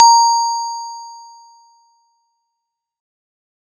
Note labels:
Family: mallet percussion; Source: acoustic; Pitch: A#5; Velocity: 127; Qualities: bright

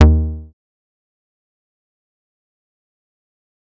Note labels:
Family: bass; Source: synthesizer; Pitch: D#2; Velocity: 127; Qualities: dark, fast decay, percussive

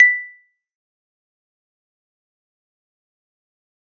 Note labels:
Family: keyboard; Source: electronic; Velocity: 50; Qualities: fast decay, percussive

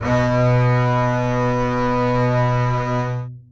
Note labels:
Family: string; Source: acoustic; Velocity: 100; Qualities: long release, reverb

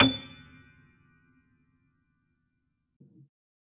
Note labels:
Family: keyboard; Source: acoustic; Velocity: 75; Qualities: percussive, reverb

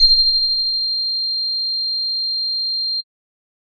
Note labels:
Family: bass; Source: synthesizer; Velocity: 100; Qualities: bright, distorted

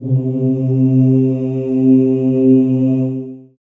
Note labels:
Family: voice; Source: acoustic; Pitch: C3; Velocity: 75; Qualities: dark, long release, reverb

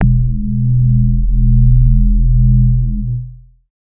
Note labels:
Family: bass; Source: synthesizer; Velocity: 75; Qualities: distorted, long release, multiphonic

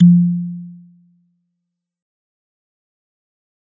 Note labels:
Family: mallet percussion; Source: acoustic; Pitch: F3; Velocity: 100; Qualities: dark, fast decay

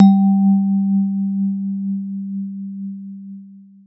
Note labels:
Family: mallet percussion; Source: acoustic; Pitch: G3; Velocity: 127; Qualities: long release

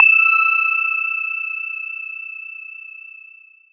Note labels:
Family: mallet percussion; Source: electronic; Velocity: 50; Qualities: bright, distorted, long release, non-linear envelope

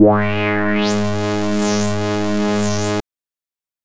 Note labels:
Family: bass; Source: synthesizer; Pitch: G#2; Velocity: 127; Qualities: distorted

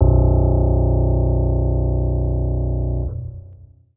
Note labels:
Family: organ; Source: electronic; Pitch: B0; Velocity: 25; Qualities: long release, reverb

